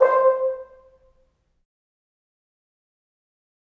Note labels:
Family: brass; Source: acoustic; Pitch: C5; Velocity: 50; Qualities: fast decay, reverb

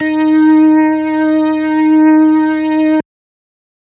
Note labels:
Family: organ; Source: electronic; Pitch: D#4; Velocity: 75; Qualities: distorted

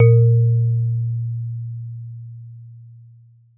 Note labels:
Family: mallet percussion; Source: acoustic; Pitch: A#2; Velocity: 100; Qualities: dark, reverb

